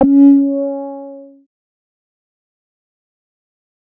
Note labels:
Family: bass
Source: synthesizer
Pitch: C#4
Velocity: 50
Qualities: distorted, fast decay

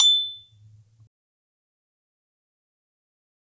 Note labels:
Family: mallet percussion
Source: acoustic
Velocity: 100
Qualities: fast decay, percussive, reverb

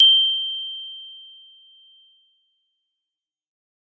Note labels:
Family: mallet percussion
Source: acoustic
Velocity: 127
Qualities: bright

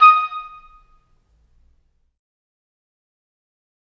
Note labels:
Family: reed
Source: acoustic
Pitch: D#6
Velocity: 25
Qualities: fast decay, percussive, reverb

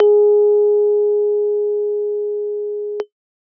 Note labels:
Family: keyboard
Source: electronic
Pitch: G#4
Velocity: 25

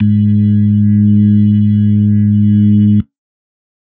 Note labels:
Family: organ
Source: electronic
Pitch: G#2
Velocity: 127

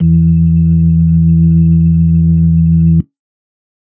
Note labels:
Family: organ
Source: electronic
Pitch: E2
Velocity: 127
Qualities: dark

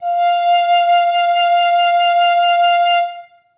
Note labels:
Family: flute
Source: acoustic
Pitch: F5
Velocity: 25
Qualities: reverb

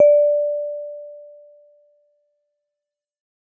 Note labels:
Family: mallet percussion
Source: acoustic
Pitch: D5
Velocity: 100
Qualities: fast decay

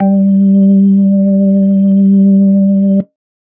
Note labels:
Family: organ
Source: electronic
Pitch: G3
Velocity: 50

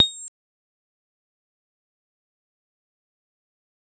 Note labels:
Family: mallet percussion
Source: electronic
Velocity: 25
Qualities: bright, fast decay, percussive

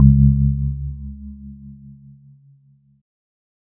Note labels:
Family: keyboard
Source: electronic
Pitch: C#2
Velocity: 100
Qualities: dark

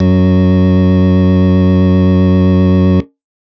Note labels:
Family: organ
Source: electronic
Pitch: F#2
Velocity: 100

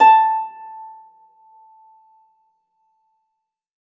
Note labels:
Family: string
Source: acoustic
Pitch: A5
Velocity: 50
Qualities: percussive, reverb

